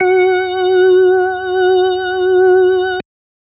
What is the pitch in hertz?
370 Hz